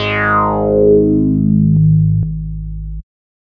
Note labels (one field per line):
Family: bass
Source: synthesizer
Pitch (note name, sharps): G#1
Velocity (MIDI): 50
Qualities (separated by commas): distorted